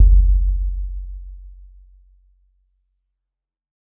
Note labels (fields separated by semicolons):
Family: mallet percussion; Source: acoustic; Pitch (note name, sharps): F#1; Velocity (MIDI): 75; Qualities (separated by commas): dark, reverb